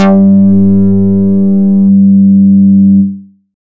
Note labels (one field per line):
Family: bass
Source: synthesizer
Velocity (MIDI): 75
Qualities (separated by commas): distorted